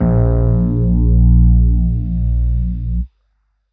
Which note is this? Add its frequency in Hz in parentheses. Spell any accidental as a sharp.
A#1 (58.27 Hz)